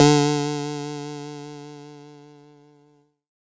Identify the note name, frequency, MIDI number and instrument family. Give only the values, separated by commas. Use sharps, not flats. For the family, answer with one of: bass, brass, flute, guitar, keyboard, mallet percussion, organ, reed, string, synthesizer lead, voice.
D3, 146.8 Hz, 50, keyboard